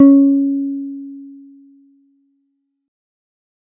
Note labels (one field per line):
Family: keyboard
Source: electronic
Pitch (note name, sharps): C#4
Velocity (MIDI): 25